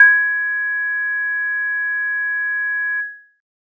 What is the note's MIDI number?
92